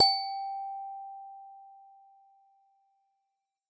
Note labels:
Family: mallet percussion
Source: acoustic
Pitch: G5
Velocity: 100

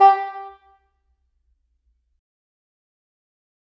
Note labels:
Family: reed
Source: acoustic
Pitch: G4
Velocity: 127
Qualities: fast decay, percussive, reverb

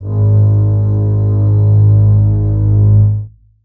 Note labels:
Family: string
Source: acoustic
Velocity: 50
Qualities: reverb

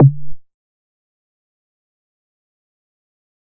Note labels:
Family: bass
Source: synthesizer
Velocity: 25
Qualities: fast decay, percussive

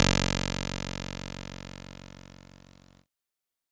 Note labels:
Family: keyboard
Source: electronic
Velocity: 100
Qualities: bright, distorted

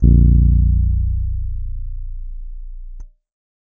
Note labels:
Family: keyboard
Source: electronic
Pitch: A#0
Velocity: 100

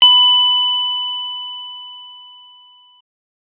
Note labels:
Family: keyboard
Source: electronic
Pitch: B5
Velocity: 25

